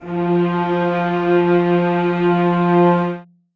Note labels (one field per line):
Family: string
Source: acoustic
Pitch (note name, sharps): F3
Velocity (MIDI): 25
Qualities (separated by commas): reverb